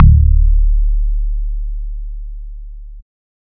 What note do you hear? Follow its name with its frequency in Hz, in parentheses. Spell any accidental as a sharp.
D1 (36.71 Hz)